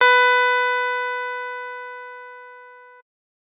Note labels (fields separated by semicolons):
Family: keyboard; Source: electronic; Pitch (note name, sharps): B4; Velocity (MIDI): 100; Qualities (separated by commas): bright